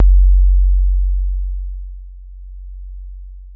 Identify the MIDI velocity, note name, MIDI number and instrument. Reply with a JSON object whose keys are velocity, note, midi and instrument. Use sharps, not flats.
{"velocity": 100, "note": "F#1", "midi": 30, "instrument": "electronic keyboard"}